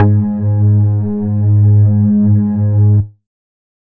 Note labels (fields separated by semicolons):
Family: bass; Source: synthesizer; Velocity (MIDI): 50